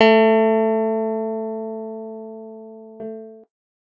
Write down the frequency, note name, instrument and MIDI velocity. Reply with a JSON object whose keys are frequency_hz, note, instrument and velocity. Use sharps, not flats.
{"frequency_hz": 220, "note": "A3", "instrument": "electronic guitar", "velocity": 75}